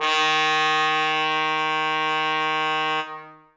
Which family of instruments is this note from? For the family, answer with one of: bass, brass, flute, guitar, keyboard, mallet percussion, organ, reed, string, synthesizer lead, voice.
brass